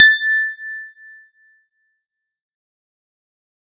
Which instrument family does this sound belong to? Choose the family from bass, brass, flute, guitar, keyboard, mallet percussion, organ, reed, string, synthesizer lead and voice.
guitar